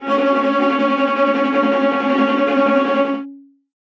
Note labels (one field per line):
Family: string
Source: acoustic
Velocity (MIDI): 100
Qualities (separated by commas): bright, non-linear envelope, reverb